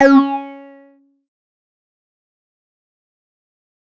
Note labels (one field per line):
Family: bass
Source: synthesizer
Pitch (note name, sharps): C#4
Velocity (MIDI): 75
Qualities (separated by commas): distorted, fast decay, percussive